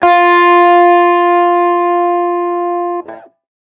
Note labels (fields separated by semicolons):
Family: guitar; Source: electronic; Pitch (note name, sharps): F4; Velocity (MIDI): 100; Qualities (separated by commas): distorted